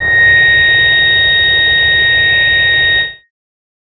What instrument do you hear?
synthesizer bass